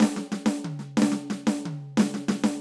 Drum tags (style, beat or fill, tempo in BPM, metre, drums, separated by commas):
funk rock, fill, 92 BPM, 4/4, snare, high tom